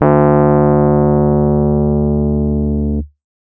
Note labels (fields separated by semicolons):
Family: keyboard; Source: electronic; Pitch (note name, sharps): D2; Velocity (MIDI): 50; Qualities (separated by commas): distorted